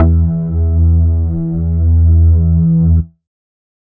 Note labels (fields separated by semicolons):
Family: bass; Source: synthesizer; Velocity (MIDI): 25